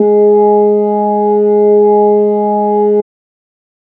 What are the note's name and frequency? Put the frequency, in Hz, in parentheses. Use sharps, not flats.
G#3 (207.7 Hz)